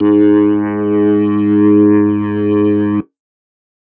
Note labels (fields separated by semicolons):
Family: organ; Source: electronic; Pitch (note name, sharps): G#2; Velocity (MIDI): 25; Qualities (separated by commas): distorted